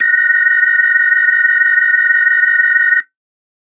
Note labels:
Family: organ; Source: electronic; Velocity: 127

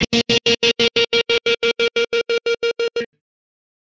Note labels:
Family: guitar; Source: electronic; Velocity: 100; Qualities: bright, distorted, tempo-synced

